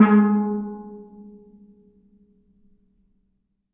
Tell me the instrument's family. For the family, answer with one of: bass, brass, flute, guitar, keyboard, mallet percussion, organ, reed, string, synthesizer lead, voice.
mallet percussion